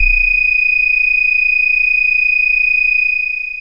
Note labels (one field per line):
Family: bass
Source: synthesizer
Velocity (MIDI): 25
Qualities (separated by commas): long release